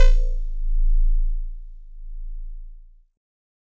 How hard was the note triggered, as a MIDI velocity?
100